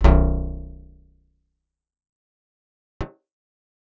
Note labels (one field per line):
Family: guitar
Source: acoustic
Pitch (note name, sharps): B0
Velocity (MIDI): 75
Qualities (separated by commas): fast decay, reverb